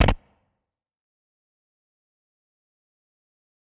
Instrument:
electronic guitar